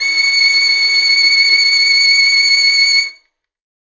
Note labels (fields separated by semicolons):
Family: string; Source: acoustic; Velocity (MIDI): 50; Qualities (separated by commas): bright, reverb